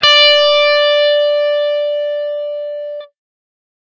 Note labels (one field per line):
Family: guitar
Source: electronic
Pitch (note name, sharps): D5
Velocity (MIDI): 75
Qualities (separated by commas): bright, distorted